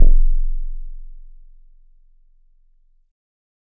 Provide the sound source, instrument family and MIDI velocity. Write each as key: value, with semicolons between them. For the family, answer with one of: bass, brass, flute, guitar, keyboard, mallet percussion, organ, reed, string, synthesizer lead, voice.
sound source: electronic; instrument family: keyboard; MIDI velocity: 50